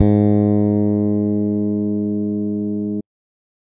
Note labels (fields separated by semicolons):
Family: bass; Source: electronic; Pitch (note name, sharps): G#2; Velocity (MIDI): 50